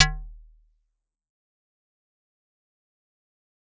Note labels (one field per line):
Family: mallet percussion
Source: acoustic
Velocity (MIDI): 50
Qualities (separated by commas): fast decay, percussive